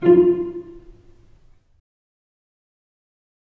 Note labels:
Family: string; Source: acoustic; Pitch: F4; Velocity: 50; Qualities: fast decay, reverb

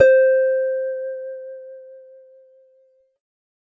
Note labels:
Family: guitar; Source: acoustic; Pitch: C5; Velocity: 50

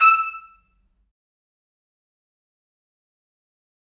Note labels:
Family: brass; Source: acoustic; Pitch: E6; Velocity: 25; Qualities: fast decay, percussive, reverb

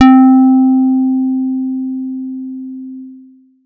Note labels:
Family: guitar; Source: electronic; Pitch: C4; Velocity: 127

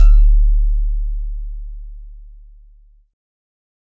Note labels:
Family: keyboard; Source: synthesizer; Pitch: D1; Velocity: 25

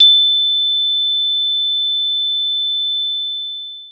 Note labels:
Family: mallet percussion; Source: acoustic; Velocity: 75; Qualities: bright, long release

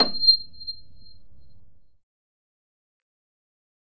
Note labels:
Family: keyboard; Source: electronic; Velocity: 50; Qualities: bright, fast decay, reverb

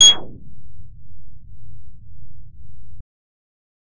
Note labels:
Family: bass; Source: synthesizer; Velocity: 127; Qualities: bright, distorted

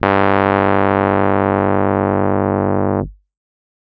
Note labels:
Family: keyboard; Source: electronic; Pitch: G1; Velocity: 100; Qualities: distorted

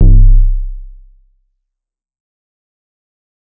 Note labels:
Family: bass; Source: synthesizer; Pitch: C1; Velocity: 75; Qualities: dark, fast decay

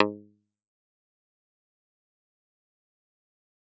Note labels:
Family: guitar; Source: electronic; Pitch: G#2; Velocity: 127; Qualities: fast decay, percussive

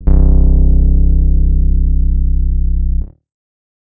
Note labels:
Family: guitar; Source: acoustic; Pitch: C1; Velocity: 75; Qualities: dark

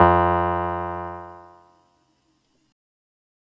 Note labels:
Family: keyboard; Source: electronic; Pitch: F2; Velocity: 100

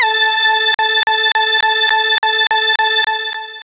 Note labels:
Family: synthesizer lead; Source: synthesizer; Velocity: 25; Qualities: bright, long release

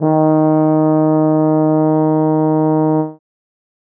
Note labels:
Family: brass; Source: acoustic; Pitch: D#3; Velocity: 100; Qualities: dark

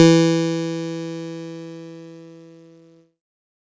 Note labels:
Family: keyboard; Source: electronic; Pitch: E3; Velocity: 127; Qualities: bright, distorted

